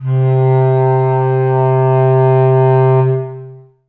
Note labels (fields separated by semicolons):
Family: reed; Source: acoustic; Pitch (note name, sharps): C3; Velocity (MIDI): 75; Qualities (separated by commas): long release, reverb